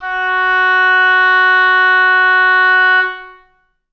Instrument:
acoustic reed instrument